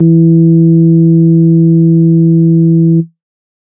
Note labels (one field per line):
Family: organ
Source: electronic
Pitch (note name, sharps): E3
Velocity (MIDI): 50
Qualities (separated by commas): dark